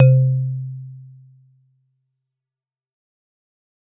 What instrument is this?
acoustic mallet percussion instrument